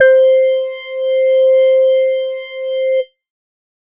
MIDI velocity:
25